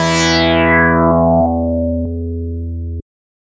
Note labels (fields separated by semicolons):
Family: bass; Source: synthesizer; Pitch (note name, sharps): E2; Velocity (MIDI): 75; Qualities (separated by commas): distorted